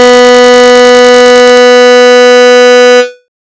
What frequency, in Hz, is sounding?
246.9 Hz